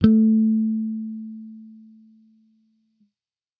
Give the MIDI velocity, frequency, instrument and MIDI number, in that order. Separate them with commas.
75, 220 Hz, electronic bass, 57